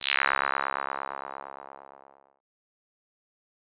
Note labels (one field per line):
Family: bass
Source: synthesizer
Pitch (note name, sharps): C#2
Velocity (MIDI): 127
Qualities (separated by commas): bright, distorted, fast decay